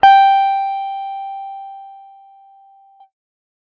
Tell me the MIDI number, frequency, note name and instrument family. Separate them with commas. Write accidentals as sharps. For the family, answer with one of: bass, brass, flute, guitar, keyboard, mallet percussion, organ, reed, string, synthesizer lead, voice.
79, 784 Hz, G5, guitar